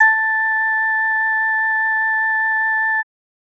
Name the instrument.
electronic organ